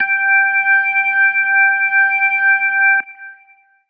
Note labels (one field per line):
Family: organ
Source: electronic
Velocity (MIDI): 100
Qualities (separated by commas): long release